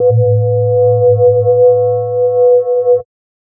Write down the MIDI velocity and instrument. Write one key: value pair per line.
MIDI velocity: 25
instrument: synthesizer mallet percussion instrument